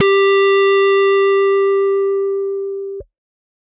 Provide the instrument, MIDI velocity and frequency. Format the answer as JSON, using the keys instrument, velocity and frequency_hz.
{"instrument": "electronic guitar", "velocity": 127, "frequency_hz": 392}